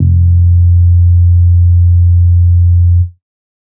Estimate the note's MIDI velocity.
50